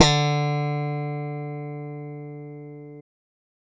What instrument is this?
electronic bass